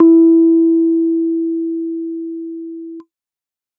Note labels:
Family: keyboard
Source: electronic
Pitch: E4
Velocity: 50

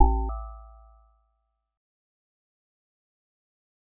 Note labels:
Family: mallet percussion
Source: synthesizer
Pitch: A1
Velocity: 25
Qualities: fast decay, multiphonic, percussive

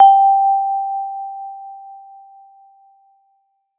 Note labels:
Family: mallet percussion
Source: acoustic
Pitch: G5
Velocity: 75

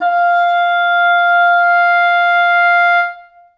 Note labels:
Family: reed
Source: acoustic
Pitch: F5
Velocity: 75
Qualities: reverb

